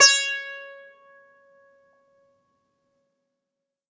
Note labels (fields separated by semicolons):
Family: guitar; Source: acoustic; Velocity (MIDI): 75; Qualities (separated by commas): bright, percussive